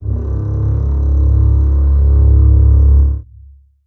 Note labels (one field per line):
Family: string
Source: acoustic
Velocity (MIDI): 25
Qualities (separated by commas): long release, reverb